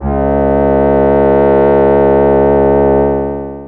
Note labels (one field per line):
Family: voice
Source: synthesizer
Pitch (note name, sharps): C#2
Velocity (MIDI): 100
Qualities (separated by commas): distorted, long release